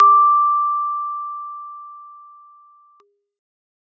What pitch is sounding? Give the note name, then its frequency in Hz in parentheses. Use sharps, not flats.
D6 (1175 Hz)